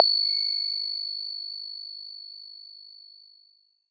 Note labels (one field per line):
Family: mallet percussion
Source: electronic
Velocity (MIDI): 25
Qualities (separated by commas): bright, distorted, non-linear envelope